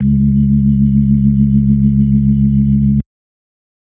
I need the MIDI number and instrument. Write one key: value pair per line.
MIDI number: 37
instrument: electronic organ